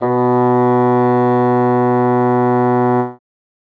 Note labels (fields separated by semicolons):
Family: reed; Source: acoustic; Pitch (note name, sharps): B2; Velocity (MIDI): 100